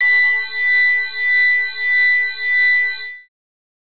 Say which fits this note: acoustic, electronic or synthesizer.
synthesizer